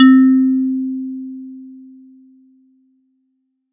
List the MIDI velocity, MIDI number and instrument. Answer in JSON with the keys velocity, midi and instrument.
{"velocity": 50, "midi": 60, "instrument": "acoustic mallet percussion instrument"}